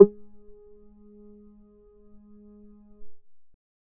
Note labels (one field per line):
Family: bass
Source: synthesizer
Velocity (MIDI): 25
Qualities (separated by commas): distorted, percussive